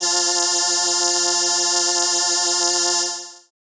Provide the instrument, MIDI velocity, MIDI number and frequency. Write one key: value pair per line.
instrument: synthesizer keyboard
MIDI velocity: 100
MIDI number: 53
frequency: 174.6 Hz